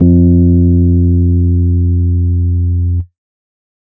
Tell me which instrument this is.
electronic keyboard